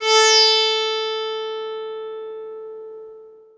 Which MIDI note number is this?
69